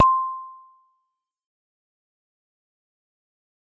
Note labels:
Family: mallet percussion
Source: acoustic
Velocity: 127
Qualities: fast decay, percussive

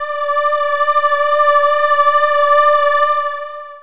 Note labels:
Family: voice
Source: synthesizer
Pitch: D5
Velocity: 100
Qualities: distorted, long release

